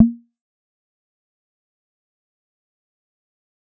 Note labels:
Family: bass; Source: synthesizer; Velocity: 127; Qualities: fast decay, percussive

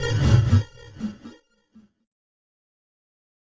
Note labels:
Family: keyboard; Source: electronic; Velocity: 25; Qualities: fast decay, non-linear envelope

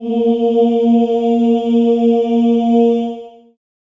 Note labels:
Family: voice; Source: acoustic; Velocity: 25; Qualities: dark, reverb

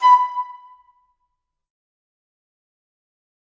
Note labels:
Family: flute; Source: acoustic; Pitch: B5; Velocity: 127; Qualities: fast decay, percussive, reverb

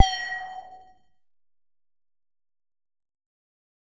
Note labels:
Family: bass; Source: synthesizer; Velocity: 50; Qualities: bright, distorted, percussive

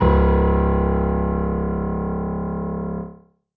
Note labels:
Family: keyboard; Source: acoustic; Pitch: C#1; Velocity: 100; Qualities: reverb

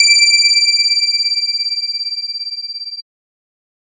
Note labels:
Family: bass; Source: synthesizer; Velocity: 127

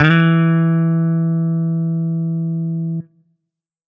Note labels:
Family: guitar; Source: electronic; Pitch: E3; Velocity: 127; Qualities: distorted

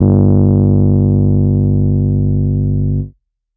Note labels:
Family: keyboard; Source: electronic; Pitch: G1; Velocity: 100; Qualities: distorted

